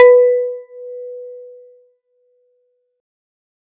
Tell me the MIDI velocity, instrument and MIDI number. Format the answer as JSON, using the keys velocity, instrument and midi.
{"velocity": 25, "instrument": "synthesizer guitar", "midi": 71}